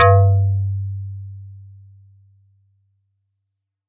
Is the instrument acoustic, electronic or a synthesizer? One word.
acoustic